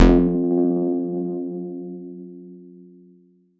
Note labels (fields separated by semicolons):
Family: guitar; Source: electronic; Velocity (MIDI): 127